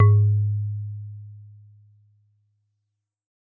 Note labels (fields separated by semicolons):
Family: mallet percussion; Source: acoustic; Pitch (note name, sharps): G#2; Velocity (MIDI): 100